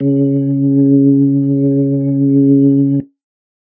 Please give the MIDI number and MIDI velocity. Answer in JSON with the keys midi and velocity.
{"midi": 49, "velocity": 100}